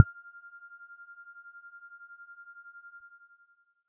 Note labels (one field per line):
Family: mallet percussion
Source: electronic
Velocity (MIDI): 25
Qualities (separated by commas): percussive